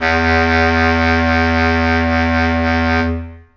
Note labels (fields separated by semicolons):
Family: reed; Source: acoustic; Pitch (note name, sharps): E2; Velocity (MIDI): 127; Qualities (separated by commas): long release, reverb